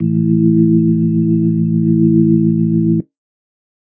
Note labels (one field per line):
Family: organ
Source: electronic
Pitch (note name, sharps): A1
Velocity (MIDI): 127